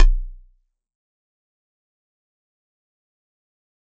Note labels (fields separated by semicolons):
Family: mallet percussion; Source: acoustic; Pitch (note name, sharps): B0; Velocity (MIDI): 127; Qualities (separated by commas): fast decay, percussive